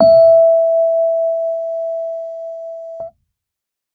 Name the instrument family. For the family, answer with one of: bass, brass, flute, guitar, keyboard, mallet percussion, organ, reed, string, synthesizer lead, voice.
keyboard